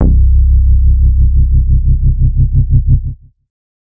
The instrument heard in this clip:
synthesizer bass